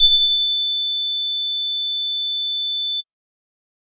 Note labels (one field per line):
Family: bass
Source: synthesizer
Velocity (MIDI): 75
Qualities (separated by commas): bright, distorted